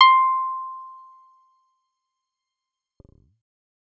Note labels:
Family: bass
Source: synthesizer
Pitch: C6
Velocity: 127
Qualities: fast decay

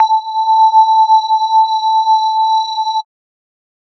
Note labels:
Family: mallet percussion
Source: electronic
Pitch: A5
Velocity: 25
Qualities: multiphonic, non-linear envelope

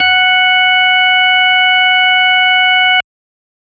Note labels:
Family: organ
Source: electronic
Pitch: F#5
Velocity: 50

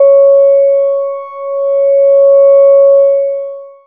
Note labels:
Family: bass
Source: synthesizer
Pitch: C#5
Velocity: 75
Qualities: long release

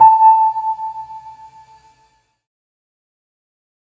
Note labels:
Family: keyboard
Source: electronic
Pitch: A5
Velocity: 75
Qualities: fast decay

